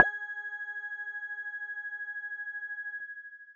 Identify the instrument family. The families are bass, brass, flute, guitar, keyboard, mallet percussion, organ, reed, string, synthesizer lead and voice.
mallet percussion